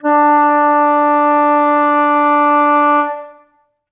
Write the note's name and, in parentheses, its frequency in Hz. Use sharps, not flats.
D4 (293.7 Hz)